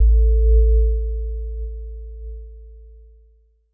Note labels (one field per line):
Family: keyboard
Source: electronic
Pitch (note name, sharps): A1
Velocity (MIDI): 100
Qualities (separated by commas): dark